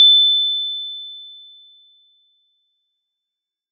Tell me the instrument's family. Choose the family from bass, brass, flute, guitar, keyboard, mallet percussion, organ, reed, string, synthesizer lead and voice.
mallet percussion